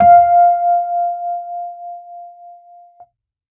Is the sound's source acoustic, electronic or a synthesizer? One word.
electronic